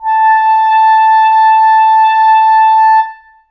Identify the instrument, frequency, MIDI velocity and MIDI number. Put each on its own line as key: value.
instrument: acoustic reed instrument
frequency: 880 Hz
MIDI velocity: 100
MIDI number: 81